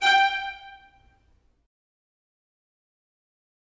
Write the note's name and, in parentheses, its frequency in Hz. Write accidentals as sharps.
G5 (784 Hz)